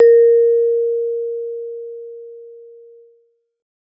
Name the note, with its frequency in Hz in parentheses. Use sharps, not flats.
A#4 (466.2 Hz)